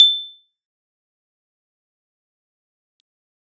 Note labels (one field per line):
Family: keyboard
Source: electronic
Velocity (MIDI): 75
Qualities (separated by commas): bright, fast decay, percussive